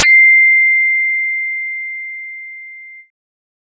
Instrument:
synthesizer bass